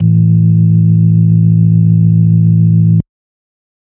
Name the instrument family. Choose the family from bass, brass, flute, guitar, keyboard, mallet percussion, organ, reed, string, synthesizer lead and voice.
organ